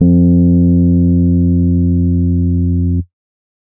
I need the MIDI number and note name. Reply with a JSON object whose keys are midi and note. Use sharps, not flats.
{"midi": 41, "note": "F2"}